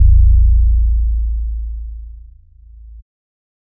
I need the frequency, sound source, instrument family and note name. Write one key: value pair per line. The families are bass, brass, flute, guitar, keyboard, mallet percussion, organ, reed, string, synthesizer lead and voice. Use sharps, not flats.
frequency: 27.5 Hz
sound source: synthesizer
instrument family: bass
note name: A0